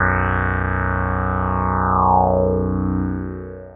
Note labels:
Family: synthesizer lead; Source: synthesizer; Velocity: 127; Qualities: long release

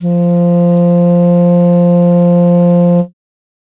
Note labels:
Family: reed; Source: acoustic; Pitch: F3; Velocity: 75

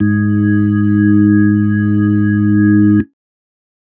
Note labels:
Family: organ; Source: electronic; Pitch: G#2; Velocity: 75; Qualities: dark

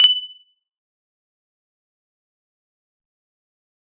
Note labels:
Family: guitar; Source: electronic; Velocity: 50; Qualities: bright, fast decay, percussive

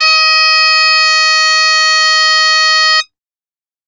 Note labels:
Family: flute; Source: acoustic; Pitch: D#5; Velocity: 127; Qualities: bright, reverb

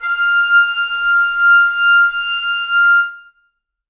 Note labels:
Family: reed; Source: acoustic; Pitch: F6; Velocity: 100; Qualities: reverb

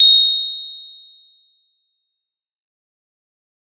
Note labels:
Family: mallet percussion; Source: acoustic; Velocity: 100; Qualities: bright, fast decay

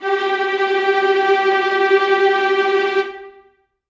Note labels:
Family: string; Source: acoustic; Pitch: G4; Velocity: 100; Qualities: non-linear envelope, reverb

